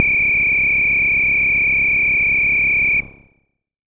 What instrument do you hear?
synthesizer bass